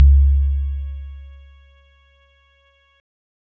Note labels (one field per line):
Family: keyboard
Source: electronic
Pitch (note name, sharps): C#2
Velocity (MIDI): 127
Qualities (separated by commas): dark